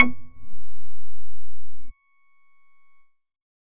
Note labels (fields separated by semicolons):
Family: bass; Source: synthesizer; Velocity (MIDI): 50; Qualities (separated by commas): distorted